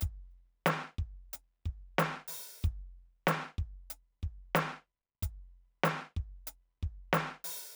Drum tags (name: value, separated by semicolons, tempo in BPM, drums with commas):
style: rock; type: beat; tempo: 93 BPM; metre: 4/4; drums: closed hi-hat, open hi-hat, hi-hat pedal, snare, kick